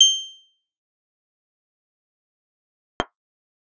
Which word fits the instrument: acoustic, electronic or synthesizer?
electronic